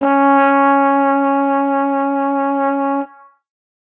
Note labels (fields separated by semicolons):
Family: brass; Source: acoustic; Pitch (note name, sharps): C#4; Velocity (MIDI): 50